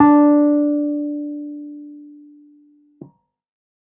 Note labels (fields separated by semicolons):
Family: keyboard; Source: electronic; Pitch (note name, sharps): D4; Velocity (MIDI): 75